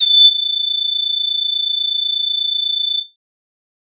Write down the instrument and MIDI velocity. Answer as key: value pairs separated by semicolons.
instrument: synthesizer flute; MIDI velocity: 75